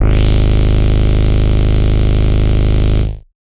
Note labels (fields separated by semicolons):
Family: bass; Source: synthesizer; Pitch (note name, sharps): G#0; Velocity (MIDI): 75; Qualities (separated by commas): bright, distorted